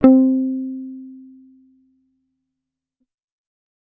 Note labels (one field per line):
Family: bass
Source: electronic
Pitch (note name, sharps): C4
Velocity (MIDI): 127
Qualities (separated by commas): fast decay